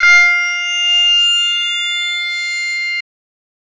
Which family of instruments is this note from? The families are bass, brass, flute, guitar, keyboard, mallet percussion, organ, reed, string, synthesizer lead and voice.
voice